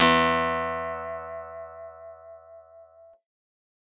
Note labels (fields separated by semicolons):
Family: guitar; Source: acoustic; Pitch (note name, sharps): E2; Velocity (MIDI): 100; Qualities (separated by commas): bright